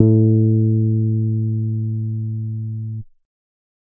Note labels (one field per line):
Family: bass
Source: synthesizer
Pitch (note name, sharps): A2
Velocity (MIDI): 25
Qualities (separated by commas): dark, reverb